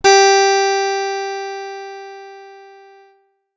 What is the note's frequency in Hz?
392 Hz